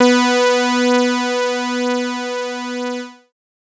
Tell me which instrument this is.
synthesizer bass